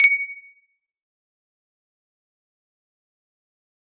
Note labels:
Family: guitar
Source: electronic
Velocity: 127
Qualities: fast decay, percussive

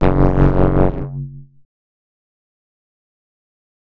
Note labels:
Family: bass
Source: synthesizer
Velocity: 75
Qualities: distorted, fast decay, multiphonic

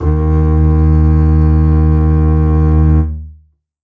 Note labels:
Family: string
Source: acoustic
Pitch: D#2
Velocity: 75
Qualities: reverb

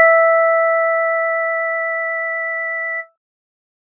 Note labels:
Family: organ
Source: electronic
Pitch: E5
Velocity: 50

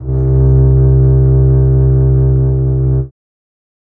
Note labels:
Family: string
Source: acoustic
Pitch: C2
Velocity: 75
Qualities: reverb

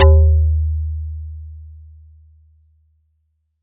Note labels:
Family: mallet percussion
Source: acoustic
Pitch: D#2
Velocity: 75

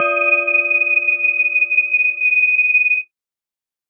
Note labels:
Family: mallet percussion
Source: electronic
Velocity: 100

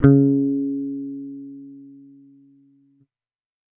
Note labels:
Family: bass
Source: electronic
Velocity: 50

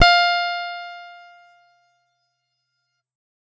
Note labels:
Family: guitar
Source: electronic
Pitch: F5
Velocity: 75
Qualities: bright

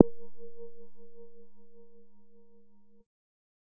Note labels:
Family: bass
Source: synthesizer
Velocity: 25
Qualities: dark, distorted

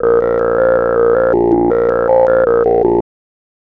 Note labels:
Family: bass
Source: synthesizer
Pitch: A#1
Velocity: 100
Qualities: tempo-synced

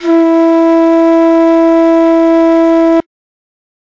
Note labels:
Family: flute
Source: acoustic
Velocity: 75

